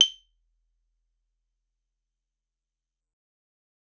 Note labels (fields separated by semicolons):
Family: guitar; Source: acoustic; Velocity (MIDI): 127; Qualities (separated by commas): fast decay, percussive